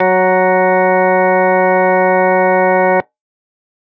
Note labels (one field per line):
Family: organ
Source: electronic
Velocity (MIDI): 50